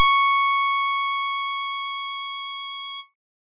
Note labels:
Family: organ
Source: electronic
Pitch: C#6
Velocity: 127

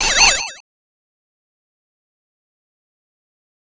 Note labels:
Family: bass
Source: synthesizer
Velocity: 100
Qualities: bright, distorted, fast decay, multiphonic

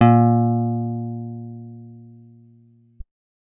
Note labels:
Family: guitar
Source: acoustic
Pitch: A#2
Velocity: 50

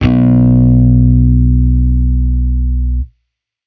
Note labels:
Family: bass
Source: electronic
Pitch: B1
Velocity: 127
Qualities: distorted

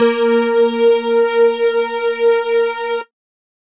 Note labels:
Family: mallet percussion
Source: electronic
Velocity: 127

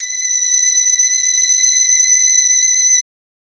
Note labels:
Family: string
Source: electronic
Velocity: 127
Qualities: reverb

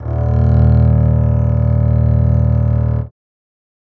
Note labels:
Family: string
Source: acoustic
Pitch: D#1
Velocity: 127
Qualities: reverb

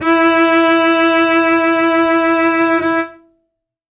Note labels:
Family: string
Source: acoustic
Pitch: E4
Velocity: 100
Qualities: reverb

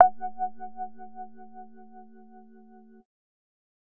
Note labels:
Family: bass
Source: synthesizer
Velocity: 50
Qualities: distorted

